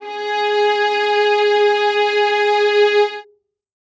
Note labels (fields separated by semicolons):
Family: string; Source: acoustic; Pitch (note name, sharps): G#4; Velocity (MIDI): 127; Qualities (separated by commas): reverb